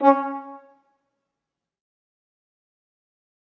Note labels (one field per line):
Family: flute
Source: acoustic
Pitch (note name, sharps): C#4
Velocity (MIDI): 100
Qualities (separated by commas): fast decay, percussive, reverb